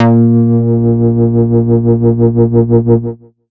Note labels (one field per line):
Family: bass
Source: synthesizer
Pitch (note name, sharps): A#2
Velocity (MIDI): 75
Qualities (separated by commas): distorted